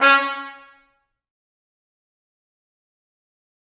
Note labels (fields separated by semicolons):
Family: brass; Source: acoustic; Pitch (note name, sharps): C#4; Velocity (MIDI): 127; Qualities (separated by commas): bright, fast decay, percussive, reverb